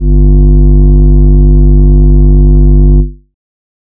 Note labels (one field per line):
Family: flute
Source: synthesizer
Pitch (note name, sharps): G1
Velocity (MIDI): 127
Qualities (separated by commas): dark